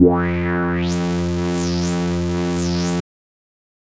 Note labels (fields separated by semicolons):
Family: bass; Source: synthesizer; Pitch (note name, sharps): F2; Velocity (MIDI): 127; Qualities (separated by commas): distorted